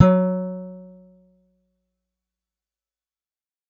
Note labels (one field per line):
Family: guitar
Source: acoustic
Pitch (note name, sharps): F#3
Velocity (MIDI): 25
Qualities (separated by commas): fast decay